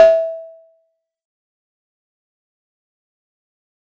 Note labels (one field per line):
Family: mallet percussion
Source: acoustic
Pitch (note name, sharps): E5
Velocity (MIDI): 127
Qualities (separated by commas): fast decay, percussive